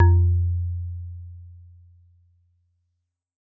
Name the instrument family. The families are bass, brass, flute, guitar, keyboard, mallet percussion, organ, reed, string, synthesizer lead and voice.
mallet percussion